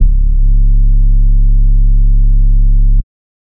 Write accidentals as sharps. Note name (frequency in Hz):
C#1 (34.65 Hz)